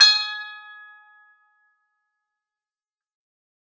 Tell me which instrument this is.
acoustic guitar